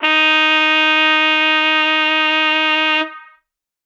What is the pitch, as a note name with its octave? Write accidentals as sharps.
D#4